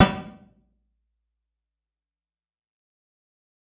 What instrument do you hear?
electronic guitar